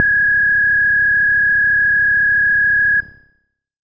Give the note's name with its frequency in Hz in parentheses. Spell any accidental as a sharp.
G#6 (1661 Hz)